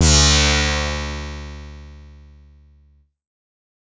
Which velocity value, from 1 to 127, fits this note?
75